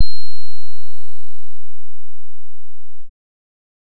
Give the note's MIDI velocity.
25